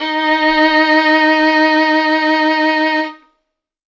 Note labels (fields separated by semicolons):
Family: string; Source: acoustic; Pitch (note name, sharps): D#4; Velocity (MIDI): 75; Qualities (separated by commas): bright